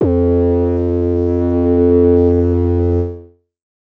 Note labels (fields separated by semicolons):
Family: synthesizer lead; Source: synthesizer; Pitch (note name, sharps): F2; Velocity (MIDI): 50; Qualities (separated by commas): distorted, multiphonic, non-linear envelope